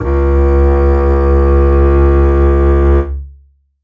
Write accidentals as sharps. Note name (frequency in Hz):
C#2 (69.3 Hz)